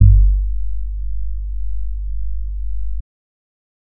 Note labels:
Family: bass; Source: synthesizer; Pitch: G1; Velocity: 25; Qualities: dark

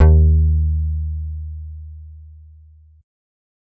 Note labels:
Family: bass; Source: synthesizer; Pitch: D#2; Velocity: 100

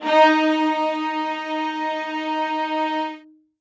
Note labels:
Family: string; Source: acoustic; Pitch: D#4; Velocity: 127; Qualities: reverb

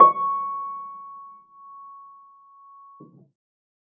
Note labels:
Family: keyboard; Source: acoustic; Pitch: C#6; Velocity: 25; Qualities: reverb

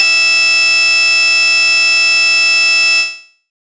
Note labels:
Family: bass; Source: synthesizer; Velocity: 100; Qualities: bright, distorted

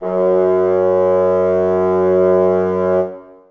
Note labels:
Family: reed; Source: acoustic; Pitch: F#2; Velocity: 75; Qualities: reverb

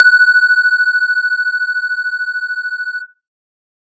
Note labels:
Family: synthesizer lead; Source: synthesizer; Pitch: F#6; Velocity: 100; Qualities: distorted

